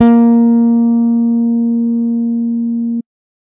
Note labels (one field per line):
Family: bass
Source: electronic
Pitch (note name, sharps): A#3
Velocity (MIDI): 127